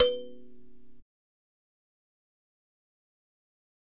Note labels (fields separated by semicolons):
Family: mallet percussion; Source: acoustic; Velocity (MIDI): 50; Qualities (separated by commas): fast decay, reverb